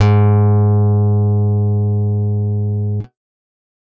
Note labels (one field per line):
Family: guitar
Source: acoustic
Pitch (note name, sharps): G#2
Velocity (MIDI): 127